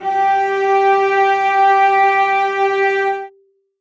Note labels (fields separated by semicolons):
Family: string; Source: acoustic; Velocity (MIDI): 50; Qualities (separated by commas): reverb